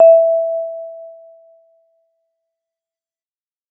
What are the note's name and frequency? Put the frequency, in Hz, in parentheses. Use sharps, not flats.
E5 (659.3 Hz)